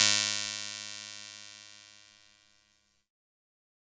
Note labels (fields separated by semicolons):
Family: keyboard; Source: electronic; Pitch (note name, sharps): G#2; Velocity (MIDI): 25; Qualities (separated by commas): bright, distorted